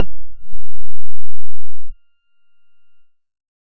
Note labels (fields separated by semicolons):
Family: bass; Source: synthesizer; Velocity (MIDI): 25